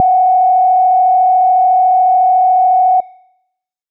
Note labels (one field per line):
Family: bass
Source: synthesizer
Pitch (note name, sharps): F#5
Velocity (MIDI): 75